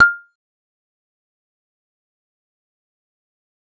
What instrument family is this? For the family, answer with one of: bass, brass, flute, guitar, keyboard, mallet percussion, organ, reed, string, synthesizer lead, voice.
bass